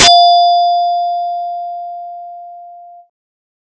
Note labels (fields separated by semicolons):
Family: bass; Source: synthesizer; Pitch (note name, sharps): F5; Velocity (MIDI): 127; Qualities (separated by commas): bright